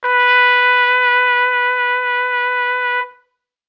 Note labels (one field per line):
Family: brass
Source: acoustic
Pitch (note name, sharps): B4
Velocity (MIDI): 50